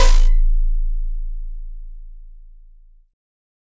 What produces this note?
synthesizer keyboard